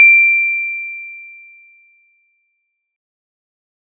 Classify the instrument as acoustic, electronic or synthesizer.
acoustic